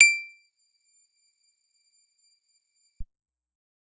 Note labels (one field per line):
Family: guitar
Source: acoustic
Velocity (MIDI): 100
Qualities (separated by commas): percussive